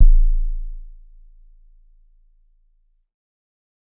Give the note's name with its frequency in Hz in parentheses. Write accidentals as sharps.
A0 (27.5 Hz)